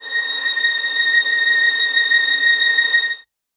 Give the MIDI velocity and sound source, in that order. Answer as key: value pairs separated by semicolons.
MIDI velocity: 100; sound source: acoustic